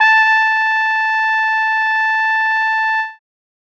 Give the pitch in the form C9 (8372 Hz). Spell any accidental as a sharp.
A5 (880 Hz)